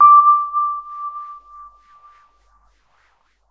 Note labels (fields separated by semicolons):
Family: keyboard; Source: electronic; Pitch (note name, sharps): D6; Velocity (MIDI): 25; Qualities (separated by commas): non-linear envelope